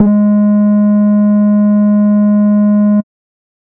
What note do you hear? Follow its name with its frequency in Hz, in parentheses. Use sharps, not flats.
G#3 (207.7 Hz)